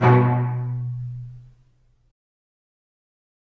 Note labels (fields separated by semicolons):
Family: string; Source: acoustic; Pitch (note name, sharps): B2; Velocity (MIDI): 50; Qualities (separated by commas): fast decay, reverb